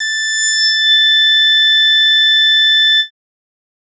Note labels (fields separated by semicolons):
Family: bass; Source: synthesizer; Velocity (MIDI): 127; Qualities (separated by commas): bright, distorted